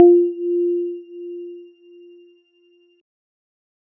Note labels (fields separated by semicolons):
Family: keyboard; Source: electronic; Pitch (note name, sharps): F4; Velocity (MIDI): 50; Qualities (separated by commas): dark